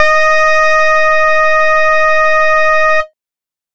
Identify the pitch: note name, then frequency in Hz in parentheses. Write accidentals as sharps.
D#5 (622.3 Hz)